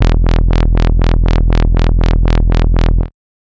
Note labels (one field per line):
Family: bass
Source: synthesizer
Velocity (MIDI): 100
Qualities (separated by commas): bright, distorted, tempo-synced